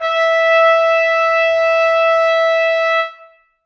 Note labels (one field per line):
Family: brass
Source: acoustic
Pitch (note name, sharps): E5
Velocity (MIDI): 75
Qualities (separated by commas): reverb